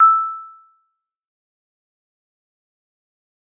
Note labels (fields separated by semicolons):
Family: mallet percussion; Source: acoustic; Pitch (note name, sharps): E6; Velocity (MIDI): 127; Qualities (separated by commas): fast decay, percussive